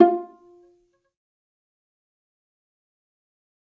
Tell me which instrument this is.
acoustic string instrument